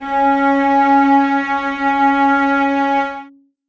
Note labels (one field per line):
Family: string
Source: acoustic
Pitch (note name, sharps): C#4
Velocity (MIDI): 50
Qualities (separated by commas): reverb